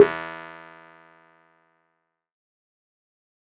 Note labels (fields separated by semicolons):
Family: keyboard; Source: electronic; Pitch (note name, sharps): E2; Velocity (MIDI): 75; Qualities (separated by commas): fast decay, percussive